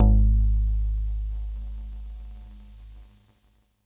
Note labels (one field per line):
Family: guitar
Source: electronic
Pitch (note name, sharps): G#1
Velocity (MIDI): 127